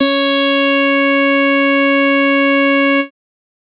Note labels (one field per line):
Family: bass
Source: synthesizer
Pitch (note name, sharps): C#4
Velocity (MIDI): 75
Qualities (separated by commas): bright, distorted